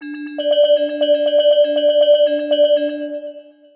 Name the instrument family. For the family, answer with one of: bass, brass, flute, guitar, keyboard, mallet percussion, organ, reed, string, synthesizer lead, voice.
mallet percussion